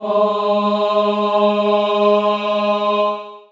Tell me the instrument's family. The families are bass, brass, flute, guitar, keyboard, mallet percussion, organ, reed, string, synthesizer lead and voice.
voice